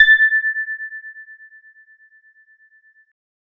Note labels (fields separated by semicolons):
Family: keyboard; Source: electronic; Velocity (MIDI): 50